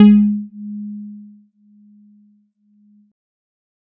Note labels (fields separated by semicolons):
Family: keyboard; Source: electronic; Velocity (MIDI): 50